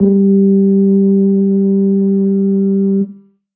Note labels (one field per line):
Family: brass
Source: acoustic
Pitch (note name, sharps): G3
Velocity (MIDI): 25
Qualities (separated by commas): dark